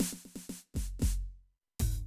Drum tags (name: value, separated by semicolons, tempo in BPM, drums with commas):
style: samba; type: fill; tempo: 116 BPM; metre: 4/4; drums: open hi-hat, hi-hat pedal, snare, floor tom, kick